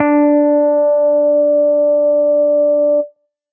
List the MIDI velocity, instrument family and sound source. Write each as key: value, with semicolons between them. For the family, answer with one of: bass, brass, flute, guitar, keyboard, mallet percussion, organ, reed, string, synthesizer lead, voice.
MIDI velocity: 127; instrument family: bass; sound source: synthesizer